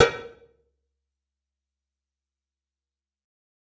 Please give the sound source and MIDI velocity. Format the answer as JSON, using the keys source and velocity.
{"source": "electronic", "velocity": 50}